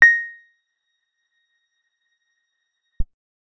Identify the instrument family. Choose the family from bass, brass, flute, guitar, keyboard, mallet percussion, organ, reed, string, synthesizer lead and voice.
guitar